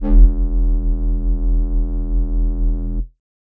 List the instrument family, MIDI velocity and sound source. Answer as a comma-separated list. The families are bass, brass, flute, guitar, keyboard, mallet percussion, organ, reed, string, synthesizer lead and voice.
flute, 25, synthesizer